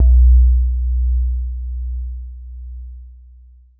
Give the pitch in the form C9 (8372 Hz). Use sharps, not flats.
B1 (61.74 Hz)